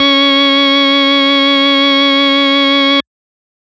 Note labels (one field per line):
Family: organ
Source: electronic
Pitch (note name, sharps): C#4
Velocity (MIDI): 127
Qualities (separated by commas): distorted